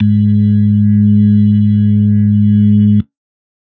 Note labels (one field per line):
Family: organ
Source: electronic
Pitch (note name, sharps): G#2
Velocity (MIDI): 127